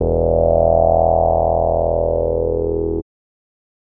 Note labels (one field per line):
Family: bass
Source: synthesizer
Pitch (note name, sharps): E1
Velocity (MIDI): 50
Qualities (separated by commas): distorted